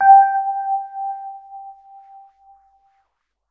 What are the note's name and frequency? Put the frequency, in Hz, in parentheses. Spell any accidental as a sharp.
G5 (784 Hz)